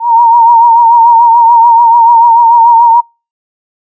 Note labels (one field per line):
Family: flute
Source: synthesizer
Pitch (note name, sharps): A#5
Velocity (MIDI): 127